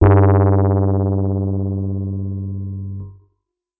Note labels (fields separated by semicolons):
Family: keyboard; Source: electronic; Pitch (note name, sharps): G2; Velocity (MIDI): 100; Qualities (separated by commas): distorted